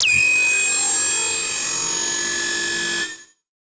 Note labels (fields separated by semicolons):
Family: synthesizer lead; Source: synthesizer; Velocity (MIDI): 50; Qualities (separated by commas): bright, distorted, multiphonic, non-linear envelope